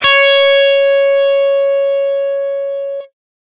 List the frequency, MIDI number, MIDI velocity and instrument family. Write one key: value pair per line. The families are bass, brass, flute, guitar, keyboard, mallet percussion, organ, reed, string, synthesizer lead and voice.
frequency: 554.4 Hz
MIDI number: 73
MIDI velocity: 75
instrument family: guitar